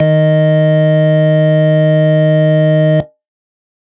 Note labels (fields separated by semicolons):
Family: organ; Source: electronic; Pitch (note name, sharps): D#3; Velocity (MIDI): 127